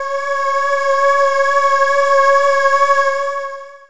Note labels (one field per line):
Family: voice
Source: synthesizer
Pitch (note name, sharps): C#5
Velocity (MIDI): 25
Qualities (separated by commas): distorted, long release